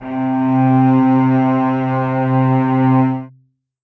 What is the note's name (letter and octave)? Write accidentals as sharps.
C3